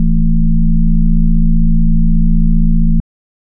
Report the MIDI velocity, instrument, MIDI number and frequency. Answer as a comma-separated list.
75, electronic organ, 21, 27.5 Hz